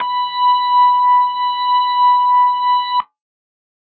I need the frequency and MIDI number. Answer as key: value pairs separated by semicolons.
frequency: 987.8 Hz; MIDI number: 83